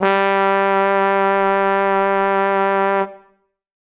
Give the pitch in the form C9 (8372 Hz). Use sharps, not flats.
G3 (196 Hz)